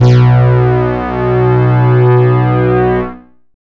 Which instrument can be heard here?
synthesizer bass